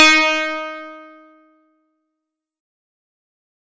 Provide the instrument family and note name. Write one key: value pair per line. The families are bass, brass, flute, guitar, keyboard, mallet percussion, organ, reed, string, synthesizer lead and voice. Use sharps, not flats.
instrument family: guitar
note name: D#4